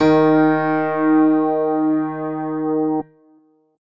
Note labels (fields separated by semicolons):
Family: keyboard; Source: electronic; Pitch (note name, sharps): D#3; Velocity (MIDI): 127